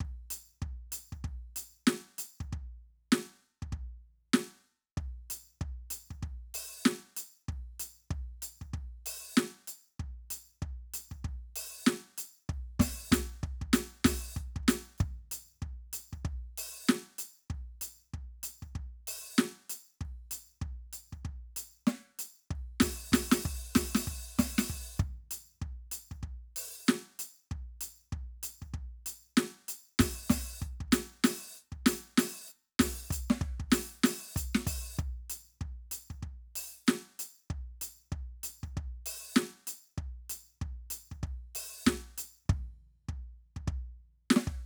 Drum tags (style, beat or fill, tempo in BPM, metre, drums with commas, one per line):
funk
beat
96 BPM
4/4
crash, ride, percussion, snare, kick